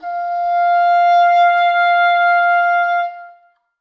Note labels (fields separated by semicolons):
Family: reed; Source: acoustic; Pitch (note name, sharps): F5; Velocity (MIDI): 100; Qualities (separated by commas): reverb